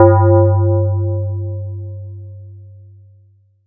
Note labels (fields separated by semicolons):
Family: mallet percussion; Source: electronic; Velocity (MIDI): 100; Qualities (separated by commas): multiphonic